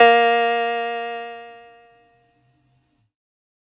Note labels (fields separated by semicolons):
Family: keyboard; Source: electronic; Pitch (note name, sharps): A#3; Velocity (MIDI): 127; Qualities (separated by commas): distorted